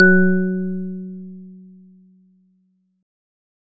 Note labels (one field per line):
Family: organ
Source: electronic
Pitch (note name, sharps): F#3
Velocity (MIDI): 100